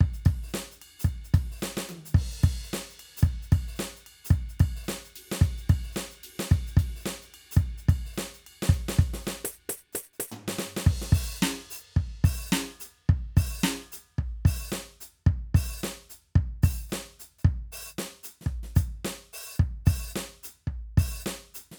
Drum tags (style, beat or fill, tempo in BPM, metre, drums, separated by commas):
swing, beat, 110 BPM, 4/4, crash, ride, ride bell, closed hi-hat, open hi-hat, hi-hat pedal, percussion, snare, high tom, floor tom, kick